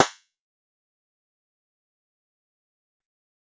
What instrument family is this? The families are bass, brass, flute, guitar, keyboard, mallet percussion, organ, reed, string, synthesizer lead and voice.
guitar